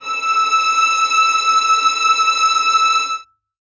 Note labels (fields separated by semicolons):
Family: string; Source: acoustic; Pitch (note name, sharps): E6; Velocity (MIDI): 50; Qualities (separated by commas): reverb